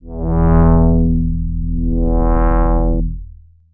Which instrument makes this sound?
synthesizer bass